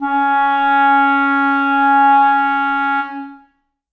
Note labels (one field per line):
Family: reed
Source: acoustic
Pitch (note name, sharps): C#4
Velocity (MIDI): 100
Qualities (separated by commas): dark, reverb